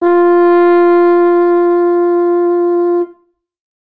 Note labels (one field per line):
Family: brass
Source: acoustic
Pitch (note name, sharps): F4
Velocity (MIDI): 127